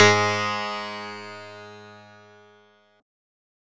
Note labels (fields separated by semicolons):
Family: synthesizer lead; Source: synthesizer; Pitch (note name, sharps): G#2; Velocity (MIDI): 50; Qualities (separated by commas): bright, distorted